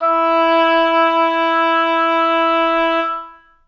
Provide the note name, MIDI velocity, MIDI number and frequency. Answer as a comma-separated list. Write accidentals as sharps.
E4, 100, 64, 329.6 Hz